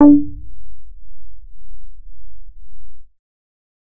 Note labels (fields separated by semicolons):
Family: bass; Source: synthesizer; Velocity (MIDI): 50; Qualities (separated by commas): dark, distorted